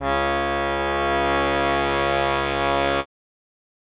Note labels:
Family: reed; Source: acoustic; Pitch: C#2; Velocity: 25

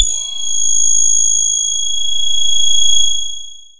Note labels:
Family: voice; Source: synthesizer; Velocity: 75; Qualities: bright, long release

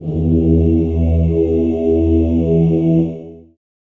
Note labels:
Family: voice; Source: acoustic; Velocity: 75; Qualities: dark, long release, reverb

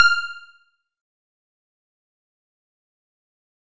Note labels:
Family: bass; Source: synthesizer; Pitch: F6; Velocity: 127; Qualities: fast decay, percussive

